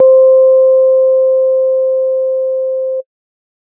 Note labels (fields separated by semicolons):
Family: organ; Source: electronic; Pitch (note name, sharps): C5; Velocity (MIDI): 127; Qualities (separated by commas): dark